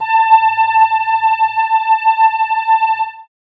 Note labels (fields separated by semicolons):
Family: keyboard; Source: synthesizer; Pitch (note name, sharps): A5; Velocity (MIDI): 127